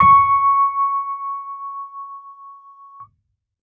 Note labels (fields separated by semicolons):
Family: keyboard; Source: electronic; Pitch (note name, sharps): C#6; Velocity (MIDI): 75